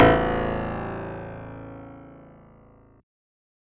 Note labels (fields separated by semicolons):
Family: synthesizer lead; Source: synthesizer; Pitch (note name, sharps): A0; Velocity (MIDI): 50; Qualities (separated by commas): bright, distorted